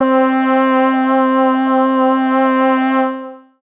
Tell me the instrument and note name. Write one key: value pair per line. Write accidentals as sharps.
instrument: synthesizer voice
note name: C4